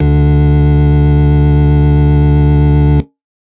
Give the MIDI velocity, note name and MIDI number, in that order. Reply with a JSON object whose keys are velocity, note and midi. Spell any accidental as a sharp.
{"velocity": 25, "note": "D2", "midi": 38}